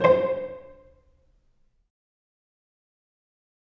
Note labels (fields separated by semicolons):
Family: string; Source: acoustic; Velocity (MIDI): 100; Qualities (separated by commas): dark, fast decay, reverb